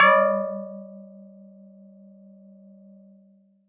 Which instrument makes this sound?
acoustic mallet percussion instrument